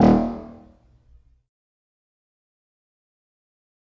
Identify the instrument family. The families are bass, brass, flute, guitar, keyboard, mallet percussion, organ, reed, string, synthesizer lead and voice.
reed